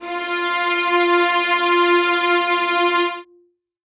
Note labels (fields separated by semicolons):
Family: string; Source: acoustic; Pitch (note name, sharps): F4; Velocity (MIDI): 100; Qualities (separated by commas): reverb